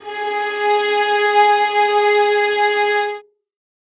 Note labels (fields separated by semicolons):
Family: string; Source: acoustic; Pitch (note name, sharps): G#4; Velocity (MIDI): 25; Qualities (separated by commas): reverb